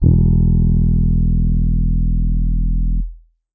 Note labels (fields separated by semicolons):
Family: keyboard; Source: electronic; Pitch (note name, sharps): E1; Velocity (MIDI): 75; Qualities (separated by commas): dark